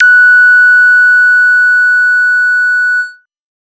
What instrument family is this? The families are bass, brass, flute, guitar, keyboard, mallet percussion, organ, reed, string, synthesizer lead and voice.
bass